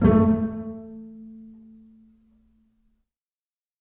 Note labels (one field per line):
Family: string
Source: acoustic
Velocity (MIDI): 127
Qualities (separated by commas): dark, reverb